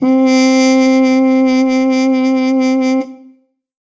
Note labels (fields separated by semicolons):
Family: brass; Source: acoustic; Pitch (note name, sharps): C4; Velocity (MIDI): 75